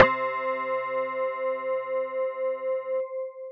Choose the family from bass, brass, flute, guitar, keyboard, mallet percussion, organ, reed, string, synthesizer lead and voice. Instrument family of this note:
mallet percussion